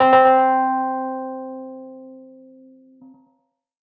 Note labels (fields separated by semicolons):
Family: keyboard; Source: electronic; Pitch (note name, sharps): C4; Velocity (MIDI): 127; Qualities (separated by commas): tempo-synced